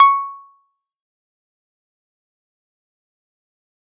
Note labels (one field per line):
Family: keyboard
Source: electronic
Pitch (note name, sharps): C#6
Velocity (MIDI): 75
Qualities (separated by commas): fast decay, percussive